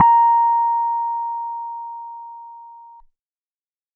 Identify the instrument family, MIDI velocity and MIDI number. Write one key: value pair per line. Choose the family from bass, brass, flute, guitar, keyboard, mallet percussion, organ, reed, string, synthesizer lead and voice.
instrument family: keyboard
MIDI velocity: 100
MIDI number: 82